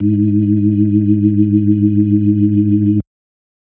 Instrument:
electronic organ